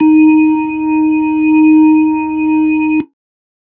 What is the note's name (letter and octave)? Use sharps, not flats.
D#4